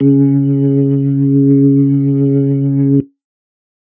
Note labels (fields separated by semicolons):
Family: organ; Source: electronic; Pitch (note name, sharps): C#3; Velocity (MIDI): 100